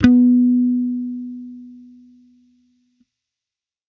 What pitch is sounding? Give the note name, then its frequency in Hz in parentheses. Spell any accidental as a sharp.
B3 (246.9 Hz)